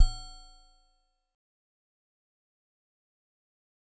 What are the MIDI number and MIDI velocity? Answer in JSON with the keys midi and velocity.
{"midi": 21, "velocity": 25}